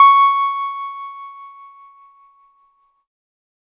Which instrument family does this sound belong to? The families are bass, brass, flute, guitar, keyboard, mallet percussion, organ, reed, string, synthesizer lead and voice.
keyboard